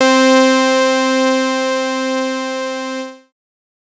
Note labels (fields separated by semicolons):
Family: bass; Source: synthesizer; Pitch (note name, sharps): C4; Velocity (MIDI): 25; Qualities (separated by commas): bright, distorted